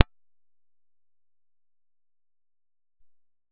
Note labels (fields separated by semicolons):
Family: bass; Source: synthesizer; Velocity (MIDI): 25; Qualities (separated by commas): percussive